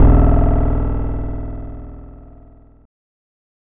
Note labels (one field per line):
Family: guitar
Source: electronic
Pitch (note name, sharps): E0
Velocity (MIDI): 25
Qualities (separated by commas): bright, distorted